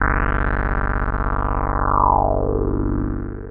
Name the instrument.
synthesizer lead